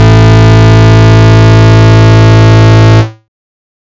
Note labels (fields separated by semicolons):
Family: bass; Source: synthesizer; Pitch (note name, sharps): A1; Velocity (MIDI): 25; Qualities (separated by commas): bright, distorted